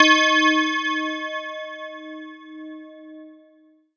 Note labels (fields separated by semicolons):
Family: mallet percussion; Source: electronic; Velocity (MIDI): 100